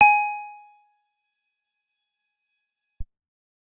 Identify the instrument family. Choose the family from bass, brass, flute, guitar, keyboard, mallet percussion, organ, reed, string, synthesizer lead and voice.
guitar